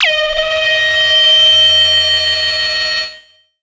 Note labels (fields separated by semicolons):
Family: synthesizer lead; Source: synthesizer; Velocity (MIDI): 50; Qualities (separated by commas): distorted, multiphonic, non-linear envelope